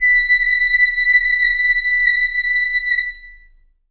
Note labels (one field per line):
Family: reed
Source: acoustic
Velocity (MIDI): 75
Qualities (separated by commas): long release, reverb